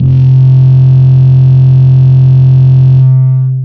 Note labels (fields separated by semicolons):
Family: guitar; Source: electronic; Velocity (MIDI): 50; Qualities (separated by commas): bright, distorted, long release